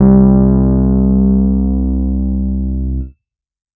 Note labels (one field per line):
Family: keyboard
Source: electronic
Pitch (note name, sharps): C2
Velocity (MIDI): 100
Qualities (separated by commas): distorted